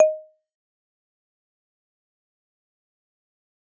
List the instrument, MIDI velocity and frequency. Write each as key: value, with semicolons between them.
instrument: acoustic mallet percussion instrument; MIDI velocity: 25; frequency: 622.3 Hz